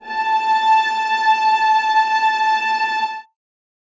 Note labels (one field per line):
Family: string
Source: acoustic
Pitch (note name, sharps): A5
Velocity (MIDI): 25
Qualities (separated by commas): reverb